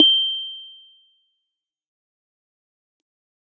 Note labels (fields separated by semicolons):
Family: keyboard; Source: electronic; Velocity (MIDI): 50; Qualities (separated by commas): fast decay